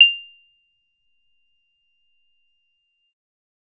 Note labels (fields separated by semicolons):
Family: bass; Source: synthesizer; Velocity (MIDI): 127; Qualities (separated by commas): bright, percussive